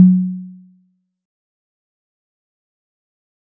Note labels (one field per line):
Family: mallet percussion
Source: acoustic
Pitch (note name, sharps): F#3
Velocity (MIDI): 25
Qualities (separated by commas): fast decay, percussive